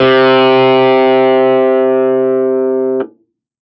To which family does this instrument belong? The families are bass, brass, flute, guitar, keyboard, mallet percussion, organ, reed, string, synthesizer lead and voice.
keyboard